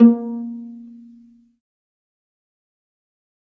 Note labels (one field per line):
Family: string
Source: acoustic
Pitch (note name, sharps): A#3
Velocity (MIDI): 25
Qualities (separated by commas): dark, fast decay, reverb